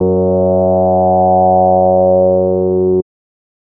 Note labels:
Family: bass; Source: synthesizer; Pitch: F#2; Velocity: 75; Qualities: distorted

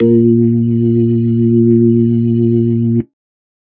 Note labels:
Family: organ; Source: electronic; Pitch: A#2; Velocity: 100

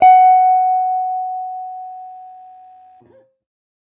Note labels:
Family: guitar; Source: electronic; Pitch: F#5; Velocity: 25

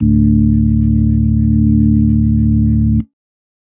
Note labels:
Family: organ; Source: electronic; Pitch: D1; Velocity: 25; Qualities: dark

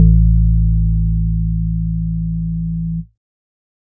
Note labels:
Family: organ; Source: electronic; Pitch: A1; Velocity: 50; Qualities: dark

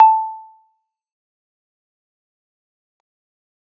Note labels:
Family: keyboard; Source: electronic; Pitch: A5; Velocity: 25; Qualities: fast decay, percussive

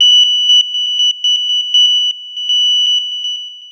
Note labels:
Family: synthesizer lead; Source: synthesizer; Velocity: 100; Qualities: bright, long release, tempo-synced

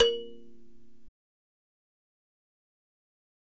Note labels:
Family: mallet percussion; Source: acoustic; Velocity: 75; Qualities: fast decay, reverb

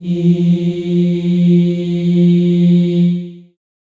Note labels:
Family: voice; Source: acoustic; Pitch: F3; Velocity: 127; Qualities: long release, reverb

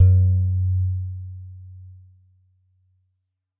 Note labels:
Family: mallet percussion; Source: acoustic; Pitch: F#2; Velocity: 50; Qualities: dark

